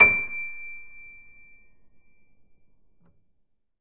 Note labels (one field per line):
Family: keyboard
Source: acoustic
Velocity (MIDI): 50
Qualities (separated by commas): reverb